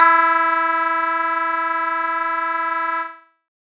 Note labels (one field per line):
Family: keyboard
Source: electronic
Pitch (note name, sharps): E4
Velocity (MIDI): 127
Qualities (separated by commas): bright, distorted, multiphonic